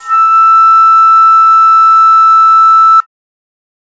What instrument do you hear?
acoustic flute